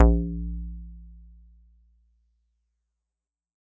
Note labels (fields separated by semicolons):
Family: mallet percussion; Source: acoustic; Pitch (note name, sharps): A#1; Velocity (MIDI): 100